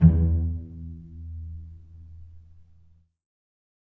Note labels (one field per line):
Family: string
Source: acoustic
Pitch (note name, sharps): E2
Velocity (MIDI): 75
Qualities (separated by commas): dark, reverb